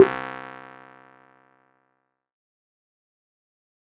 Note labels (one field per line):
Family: keyboard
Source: electronic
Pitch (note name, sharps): C2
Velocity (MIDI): 25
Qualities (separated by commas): fast decay, percussive